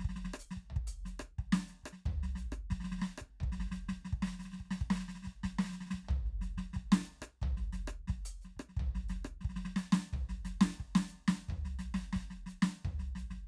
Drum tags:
samba
beat
89 BPM
4/4
closed hi-hat, hi-hat pedal, snare, cross-stick, floor tom, kick

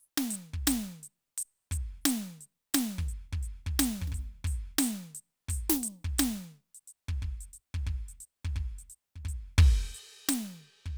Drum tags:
rock
beat
87 BPM
4/4
crash, closed hi-hat, open hi-hat, hi-hat pedal, snare, kick

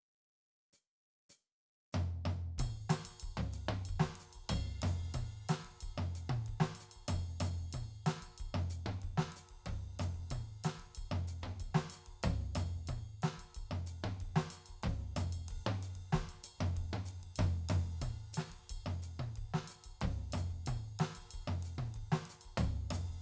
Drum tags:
samba
beat
93 BPM
4/4
ride, ride bell, hi-hat pedal, snare, mid tom, floor tom, kick

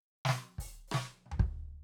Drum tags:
Purdie shuffle
fill
130 BPM
4/4
open hi-hat, hi-hat pedal, snare, cross-stick, high tom, floor tom, kick

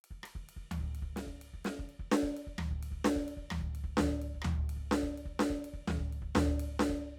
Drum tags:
punk
beat
128 BPM
4/4
ride, snare, cross-stick, floor tom, kick

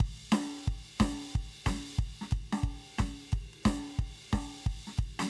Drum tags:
rock
beat
90 BPM
4/4
ride, hi-hat pedal, snare, kick

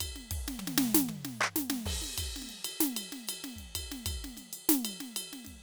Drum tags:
Afro-Cuban
beat
128 BPM
4/4
crash, ride, ride bell, hi-hat pedal, percussion, snare, high tom, mid tom, kick

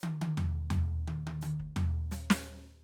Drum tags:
New Orleans funk
fill
84 BPM
4/4
closed hi-hat, hi-hat pedal, snare, high tom, floor tom, kick

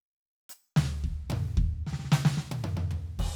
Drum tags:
rock
fill
112 BPM
4/4
crash, percussion, snare, high tom, mid tom, floor tom, kick

